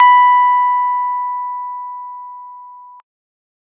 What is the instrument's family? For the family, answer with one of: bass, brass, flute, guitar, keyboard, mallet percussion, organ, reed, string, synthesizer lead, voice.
keyboard